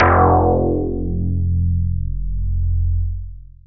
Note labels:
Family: synthesizer lead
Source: synthesizer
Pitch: F1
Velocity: 75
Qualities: long release

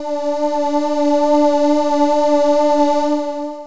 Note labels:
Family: voice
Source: synthesizer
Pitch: D4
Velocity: 25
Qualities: distorted, long release

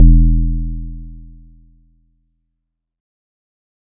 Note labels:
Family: keyboard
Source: electronic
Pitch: E1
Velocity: 127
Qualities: dark

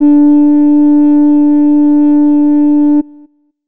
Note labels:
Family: flute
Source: acoustic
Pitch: D4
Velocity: 25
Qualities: dark

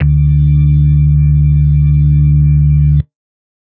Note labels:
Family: organ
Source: electronic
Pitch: D2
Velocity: 127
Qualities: dark

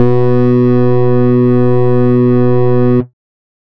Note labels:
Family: bass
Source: synthesizer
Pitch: B2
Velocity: 100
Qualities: distorted, multiphonic, tempo-synced

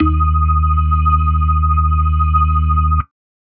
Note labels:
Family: organ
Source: electronic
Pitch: D#2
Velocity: 75

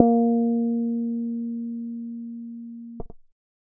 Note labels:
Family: bass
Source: synthesizer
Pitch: A#3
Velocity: 25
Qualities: dark, reverb

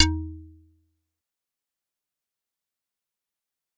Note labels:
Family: mallet percussion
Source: acoustic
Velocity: 25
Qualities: fast decay, percussive

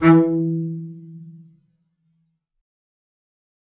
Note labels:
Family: string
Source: acoustic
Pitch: E3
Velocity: 25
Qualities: fast decay, reverb

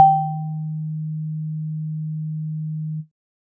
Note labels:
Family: keyboard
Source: electronic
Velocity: 127

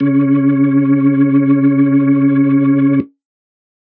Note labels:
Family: organ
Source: electronic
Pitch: C#3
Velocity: 127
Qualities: reverb

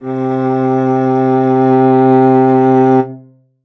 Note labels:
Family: string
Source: acoustic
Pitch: C3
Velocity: 50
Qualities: reverb

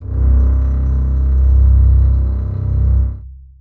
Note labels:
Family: string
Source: acoustic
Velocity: 75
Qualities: long release, reverb

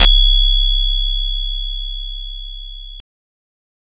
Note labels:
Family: guitar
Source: synthesizer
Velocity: 127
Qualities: bright, distorted

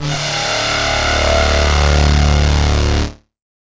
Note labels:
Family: guitar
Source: electronic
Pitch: D1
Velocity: 50

